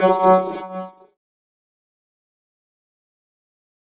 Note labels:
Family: keyboard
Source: electronic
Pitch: F#3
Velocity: 75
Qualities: distorted, fast decay, non-linear envelope

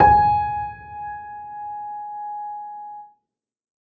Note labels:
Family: keyboard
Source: acoustic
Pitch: G#5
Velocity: 75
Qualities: reverb

